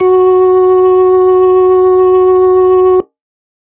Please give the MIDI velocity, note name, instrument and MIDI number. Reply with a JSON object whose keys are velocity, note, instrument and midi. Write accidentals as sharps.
{"velocity": 100, "note": "F#4", "instrument": "electronic organ", "midi": 66}